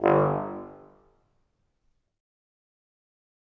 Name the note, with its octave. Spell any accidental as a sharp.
G1